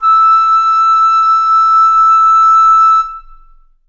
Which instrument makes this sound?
acoustic flute